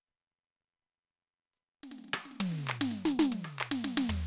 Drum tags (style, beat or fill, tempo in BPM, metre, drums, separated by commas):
funk, fill, 112 BPM, 4/4, hi-hat pedal, percussion, snare, cross-stick, high tom, floor tom